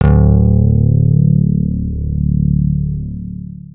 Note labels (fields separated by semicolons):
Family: guitar; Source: electronic; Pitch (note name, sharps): D1; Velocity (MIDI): 75; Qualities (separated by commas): long release